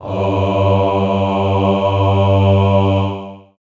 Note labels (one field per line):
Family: voice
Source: acoustic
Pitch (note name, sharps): G2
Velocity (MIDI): 75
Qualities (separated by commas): long release, reverb